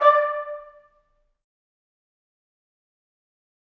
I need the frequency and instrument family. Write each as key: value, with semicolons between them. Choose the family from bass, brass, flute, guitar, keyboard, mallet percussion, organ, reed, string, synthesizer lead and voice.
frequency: 587.3 Hz; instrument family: brass